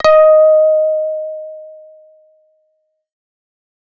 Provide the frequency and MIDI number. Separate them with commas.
622.3 Hz, 75